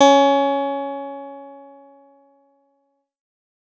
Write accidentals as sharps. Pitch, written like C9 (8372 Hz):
C#4 (277.2 Hz)